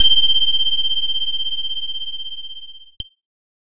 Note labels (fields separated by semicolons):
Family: keyboard; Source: electronic; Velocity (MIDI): 100; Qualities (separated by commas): bright, distorted